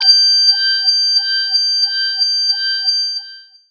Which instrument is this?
synthesizer voice